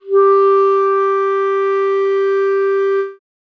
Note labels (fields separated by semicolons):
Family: reed; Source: acoustic; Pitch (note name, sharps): G4; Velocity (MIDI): 50; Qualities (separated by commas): dark